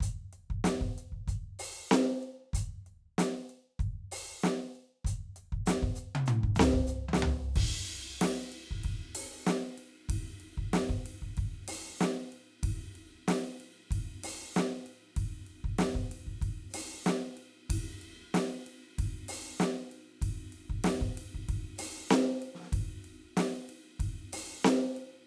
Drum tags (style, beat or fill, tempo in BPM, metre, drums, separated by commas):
funk, beat, 95 BPM, 4/4, ride, closed hi-hat, open hi-hat, hi-hat pedal, snare, high tom, mid tom, floor tom, kick